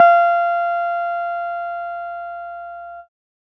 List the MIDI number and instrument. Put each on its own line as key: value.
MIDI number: 77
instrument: electronic keyboard